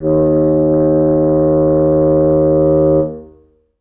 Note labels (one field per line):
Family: reed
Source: acoustic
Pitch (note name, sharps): D#2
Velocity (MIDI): 50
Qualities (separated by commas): reverb